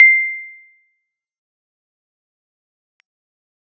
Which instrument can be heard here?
electronic keyboard